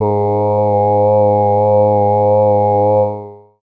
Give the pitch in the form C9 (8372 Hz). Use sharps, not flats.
G#2 (103.8 Hz)